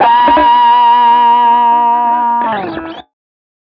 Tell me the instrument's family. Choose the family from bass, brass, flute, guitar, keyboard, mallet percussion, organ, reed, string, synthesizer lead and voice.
guitar